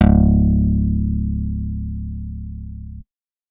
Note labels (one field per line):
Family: guitar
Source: acoustic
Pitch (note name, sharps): C#1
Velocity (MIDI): 127